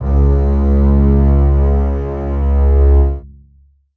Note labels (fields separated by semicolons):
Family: string; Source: acoustic; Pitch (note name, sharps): C#2; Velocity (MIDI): 100; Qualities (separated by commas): long release, reverb